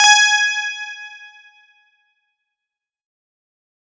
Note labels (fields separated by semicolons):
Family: guitar; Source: electronic; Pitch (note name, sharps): G#5; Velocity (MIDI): 127; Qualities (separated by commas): fast decay